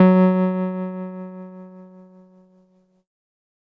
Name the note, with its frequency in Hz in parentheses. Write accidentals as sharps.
F#3 (185 Hz)